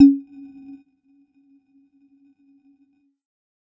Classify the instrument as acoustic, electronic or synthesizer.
electronic